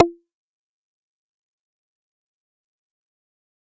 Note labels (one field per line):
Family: bass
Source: synthesizer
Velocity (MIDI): 50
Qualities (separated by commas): distorted, fast decay, percussive